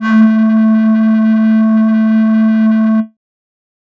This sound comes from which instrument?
synthesizer flute